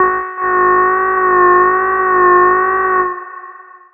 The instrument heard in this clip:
synthesizer bass